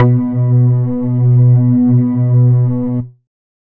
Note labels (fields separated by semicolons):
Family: bass; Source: synthesizer; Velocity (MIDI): 50